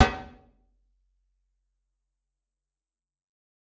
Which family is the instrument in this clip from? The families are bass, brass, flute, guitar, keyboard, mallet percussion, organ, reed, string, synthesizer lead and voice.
guitar